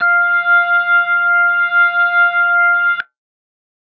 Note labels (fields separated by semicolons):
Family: organ; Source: electronic; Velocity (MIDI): 25